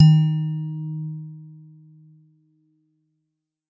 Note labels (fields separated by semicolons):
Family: mallet percussion; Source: acoustic; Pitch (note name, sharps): D#3; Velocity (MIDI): 75